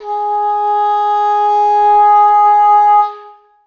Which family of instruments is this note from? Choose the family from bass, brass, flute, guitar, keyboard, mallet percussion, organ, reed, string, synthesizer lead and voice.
reed